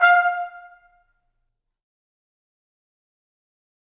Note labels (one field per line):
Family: brass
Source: acoustic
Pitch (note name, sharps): F5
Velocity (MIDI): 50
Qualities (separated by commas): fast decay, reverb